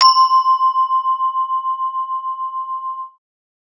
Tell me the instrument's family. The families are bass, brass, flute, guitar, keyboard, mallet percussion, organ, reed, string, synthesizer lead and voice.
mallet percussion